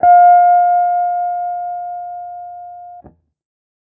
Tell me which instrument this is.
electronic guitar